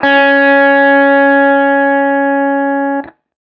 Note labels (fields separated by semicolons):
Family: guitar; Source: electronic; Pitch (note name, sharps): C#4; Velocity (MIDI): 100; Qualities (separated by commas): distorted